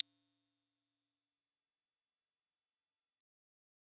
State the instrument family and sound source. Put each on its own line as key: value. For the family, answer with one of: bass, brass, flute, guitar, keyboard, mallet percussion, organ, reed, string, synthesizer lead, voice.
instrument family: mallet percussion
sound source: acoustic